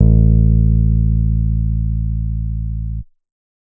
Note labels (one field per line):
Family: bass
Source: synthesizer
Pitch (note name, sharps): A1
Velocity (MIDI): 50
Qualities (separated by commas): dark, reverb